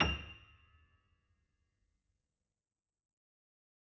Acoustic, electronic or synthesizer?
acoustic